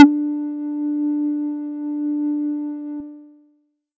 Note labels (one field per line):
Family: bass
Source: synthesizer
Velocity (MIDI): 25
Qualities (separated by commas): multiphonic